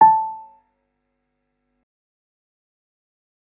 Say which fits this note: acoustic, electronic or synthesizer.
electronic